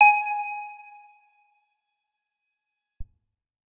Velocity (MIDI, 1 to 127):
100